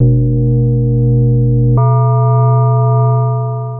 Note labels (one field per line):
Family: mallet percussion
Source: synthesizer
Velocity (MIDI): 127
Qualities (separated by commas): long release, multiphonic